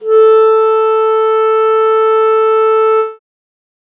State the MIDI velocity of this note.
100